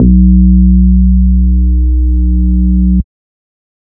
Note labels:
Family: bass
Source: synthesizer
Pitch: B1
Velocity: 127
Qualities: dark

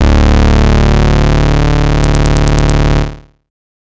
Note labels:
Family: bass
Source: synthesizer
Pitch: D1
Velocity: 100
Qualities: bright, distorted

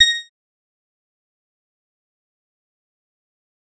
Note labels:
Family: bass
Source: synthesizer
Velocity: 25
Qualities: bright, distorted, fast decay, percussive

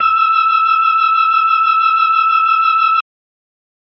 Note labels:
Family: organ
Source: electronic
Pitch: E6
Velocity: 50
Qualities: bright

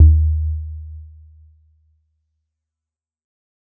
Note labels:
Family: mallet percussion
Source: acoustic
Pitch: D#2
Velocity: 25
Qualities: fast decay

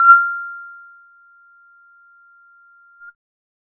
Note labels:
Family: bass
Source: synthesizer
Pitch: F6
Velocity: 50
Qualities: percussive

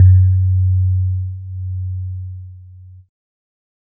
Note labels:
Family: keyboard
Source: electronic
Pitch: F#2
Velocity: 25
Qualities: multiphonic

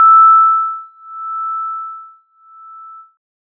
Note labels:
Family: keyboard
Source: electronic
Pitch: E6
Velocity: 25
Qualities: multiphonic

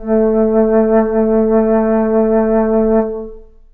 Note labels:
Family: flute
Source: acoustic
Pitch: A3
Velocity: 50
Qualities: long release, reverb

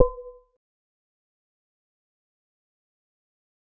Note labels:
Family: mallet percussion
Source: synthesizer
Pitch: B4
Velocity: 25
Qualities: fast decay, multiphonic, percussive

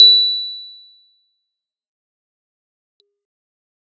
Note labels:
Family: keyboard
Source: acoustic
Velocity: 50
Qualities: bright, fast decay, percussive

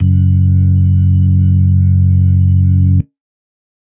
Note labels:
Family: organ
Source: electronic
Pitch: F#1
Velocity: 100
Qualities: dark

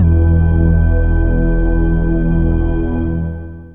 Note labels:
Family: synthesizer lead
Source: synthesizer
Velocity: 25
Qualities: long release

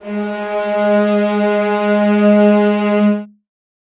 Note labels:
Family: string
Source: acoustic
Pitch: G#3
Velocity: 50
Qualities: reverb

